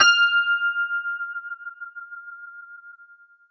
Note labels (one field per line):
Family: guitar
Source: electronic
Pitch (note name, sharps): F6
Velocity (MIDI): 50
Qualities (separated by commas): multiphonic, non-linear envelope